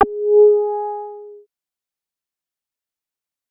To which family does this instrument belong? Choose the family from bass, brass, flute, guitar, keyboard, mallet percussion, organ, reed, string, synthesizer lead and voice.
bass